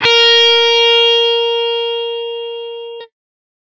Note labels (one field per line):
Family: guitar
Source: electronic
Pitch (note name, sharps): A#4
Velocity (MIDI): 50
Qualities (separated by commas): bright, distorted